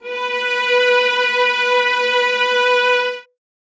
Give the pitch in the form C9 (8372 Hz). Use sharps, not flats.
B4 (493.9 Hz)